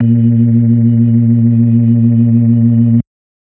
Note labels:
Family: organ; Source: electronic; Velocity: 100; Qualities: dark

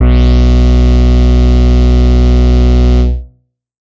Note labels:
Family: bass; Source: synthesizer; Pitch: B1; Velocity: 50; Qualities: distorted

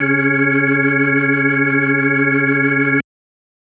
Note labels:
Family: organ; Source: electronic; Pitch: C#3; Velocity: 100

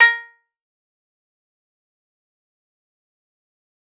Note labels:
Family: guitar; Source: acoustic; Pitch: A#4; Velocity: 100; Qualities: fast decay, percussive

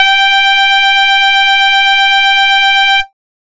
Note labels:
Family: bass; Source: synthesizer; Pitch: G5; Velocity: 127; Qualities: bright, distorted, multiphonic, tempo-synced

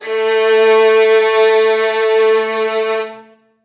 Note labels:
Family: string; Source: acoustic; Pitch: A3; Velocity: 50; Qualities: reverb

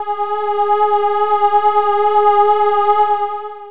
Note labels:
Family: voice; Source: synthesizer; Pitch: G#4; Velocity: 50; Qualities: distorted, long release

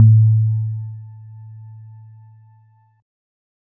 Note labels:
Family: keyboard; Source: electronic; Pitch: A2; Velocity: 25; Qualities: dark

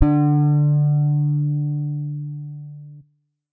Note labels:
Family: guitar; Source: electronic; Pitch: D3; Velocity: 25; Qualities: distorted

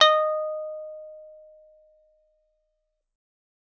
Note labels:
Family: guitar; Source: acoustic; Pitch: D#5; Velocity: 100

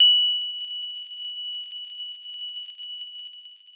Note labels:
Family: guitar; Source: electronic; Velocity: 100; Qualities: bright, long release

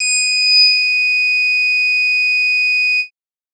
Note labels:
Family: bass; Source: synthesizer; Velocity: 100; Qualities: bright, distorted

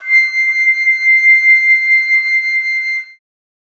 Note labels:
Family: flute; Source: acoustic; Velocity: 75; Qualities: bright

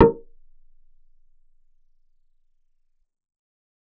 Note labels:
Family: bass; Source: synthesizer; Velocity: 50; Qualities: percussive, reverb

